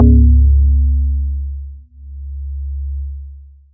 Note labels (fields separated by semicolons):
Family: guitar; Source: synthesizer; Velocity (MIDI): 25; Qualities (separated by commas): dark, long release